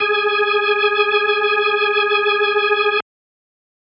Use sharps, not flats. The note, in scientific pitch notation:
G#4